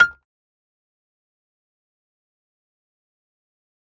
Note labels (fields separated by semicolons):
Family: mallet percussion; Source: acoustic; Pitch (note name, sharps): F6; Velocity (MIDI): 127; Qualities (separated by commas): fast decay, percussive, reverb